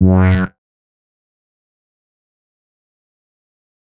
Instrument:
synthesizer bass